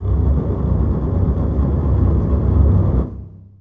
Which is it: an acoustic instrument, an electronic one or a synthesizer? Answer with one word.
acoustic